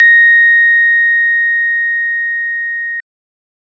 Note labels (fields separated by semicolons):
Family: organ; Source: electronic; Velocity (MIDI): 50